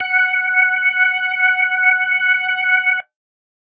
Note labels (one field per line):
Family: organ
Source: electronic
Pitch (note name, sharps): F#5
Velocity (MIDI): 50